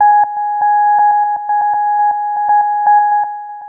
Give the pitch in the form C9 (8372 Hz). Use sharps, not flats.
G#5 (830.6 Hz)